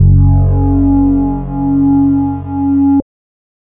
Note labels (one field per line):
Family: bass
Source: synthesizer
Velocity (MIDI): 100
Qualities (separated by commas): distorted, multiphonic